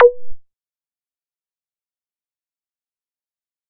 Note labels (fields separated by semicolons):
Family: bass; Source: synthesizer; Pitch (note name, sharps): B4; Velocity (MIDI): 50; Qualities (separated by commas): fast decay, percussive